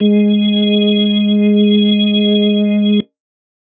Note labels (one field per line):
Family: organ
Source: electronic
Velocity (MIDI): 25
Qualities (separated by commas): dark